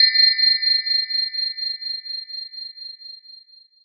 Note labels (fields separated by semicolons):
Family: mallet percussion; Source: electronic; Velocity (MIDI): 127; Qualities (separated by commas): bright, long release